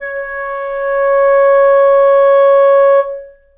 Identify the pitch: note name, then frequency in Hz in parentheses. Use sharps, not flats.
C#5 (554.4 Hz)